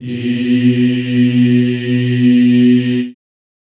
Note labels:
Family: voice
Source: acoustic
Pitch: B2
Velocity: 100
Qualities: reverb

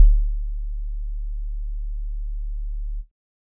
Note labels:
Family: keyboard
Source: electronic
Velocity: 25

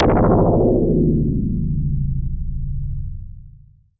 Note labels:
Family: synthesizer lead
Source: synthesizer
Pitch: A-1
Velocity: 100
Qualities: long release

